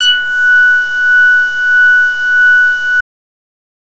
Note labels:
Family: bass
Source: synthesizer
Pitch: F#6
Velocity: 50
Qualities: distorted

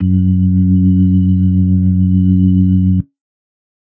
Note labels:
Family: organ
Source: electronic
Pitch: F#2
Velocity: 25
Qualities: dark

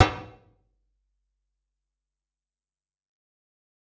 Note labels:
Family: guitar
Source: electronic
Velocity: 100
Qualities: fast decay, percussive, reverb

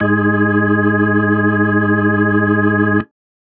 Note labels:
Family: organ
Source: electronic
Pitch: G#2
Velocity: 127

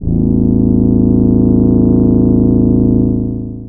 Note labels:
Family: voice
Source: synthesizer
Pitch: A0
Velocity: 75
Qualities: distorted, long release

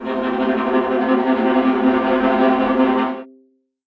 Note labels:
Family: string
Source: acoustic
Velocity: 25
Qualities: non-linear envelope, reverb

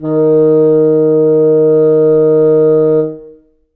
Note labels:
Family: reed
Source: acoustic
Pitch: D#3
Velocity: 50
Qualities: reverb

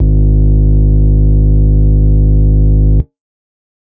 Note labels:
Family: organ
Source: electronic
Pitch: G#1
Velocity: 75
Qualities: distorted

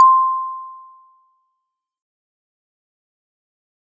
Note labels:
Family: mallet percussion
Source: acoustic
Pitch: C6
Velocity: 100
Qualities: fast decay

